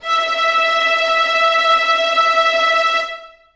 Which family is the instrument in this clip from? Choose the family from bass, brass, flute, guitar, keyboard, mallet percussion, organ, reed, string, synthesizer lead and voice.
string